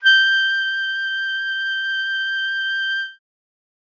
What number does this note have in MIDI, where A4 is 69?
91